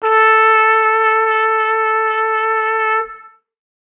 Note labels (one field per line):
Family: brass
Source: acoustic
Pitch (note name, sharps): A4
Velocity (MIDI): 25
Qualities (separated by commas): distorted